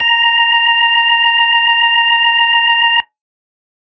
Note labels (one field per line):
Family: organ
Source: electronic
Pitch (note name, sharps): A#5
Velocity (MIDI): 100